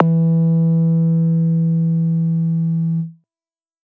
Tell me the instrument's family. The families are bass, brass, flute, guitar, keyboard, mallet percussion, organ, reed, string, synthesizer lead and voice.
bass